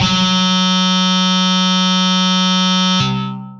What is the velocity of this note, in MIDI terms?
50